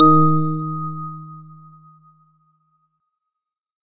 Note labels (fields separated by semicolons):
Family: organ; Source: electronic; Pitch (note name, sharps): D#3; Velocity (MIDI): 75